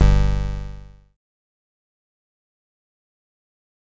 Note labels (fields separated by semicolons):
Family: bass; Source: synthesizer; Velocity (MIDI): 100; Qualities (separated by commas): bright, distorted, fast decay